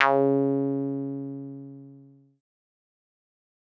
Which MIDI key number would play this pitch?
49